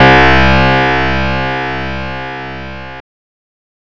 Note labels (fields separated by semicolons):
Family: guitar; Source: synthesizer; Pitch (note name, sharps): C2; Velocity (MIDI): 25; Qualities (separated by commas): bright, distorted